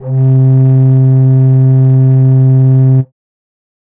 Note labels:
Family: flute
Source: acoustic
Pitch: C3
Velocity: 100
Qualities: dark

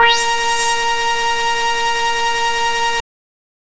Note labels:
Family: bass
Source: synthesizer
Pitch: A#4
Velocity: 127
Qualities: bright

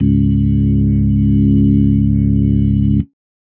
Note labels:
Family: organ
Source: electronic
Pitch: C#1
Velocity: 25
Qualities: dark

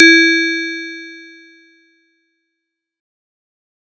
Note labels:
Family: mallet percussion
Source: acoustic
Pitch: E4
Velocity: 127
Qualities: bright

